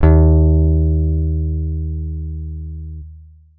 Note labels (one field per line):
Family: guitar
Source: electronic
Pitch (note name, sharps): D#2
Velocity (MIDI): 50